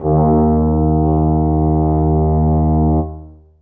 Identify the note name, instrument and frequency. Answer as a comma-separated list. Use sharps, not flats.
D#2, acoustic brass instrument, 77.78 Hz